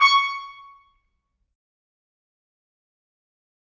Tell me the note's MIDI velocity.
100